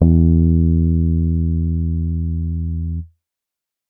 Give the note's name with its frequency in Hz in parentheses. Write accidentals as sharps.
E2 (82.41 Hz)